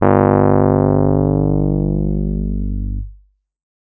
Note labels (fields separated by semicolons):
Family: keyboard; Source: electronic; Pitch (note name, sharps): G1; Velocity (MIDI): 50; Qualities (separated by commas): distorted